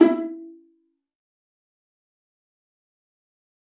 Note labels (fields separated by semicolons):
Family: string; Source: acoustic; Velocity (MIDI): 75; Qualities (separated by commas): fast decay, percussive, reverb